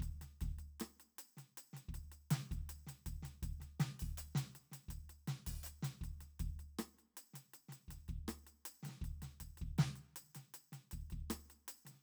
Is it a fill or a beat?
beat